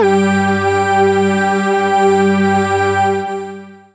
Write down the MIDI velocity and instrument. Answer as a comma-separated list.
25, synthesizer lead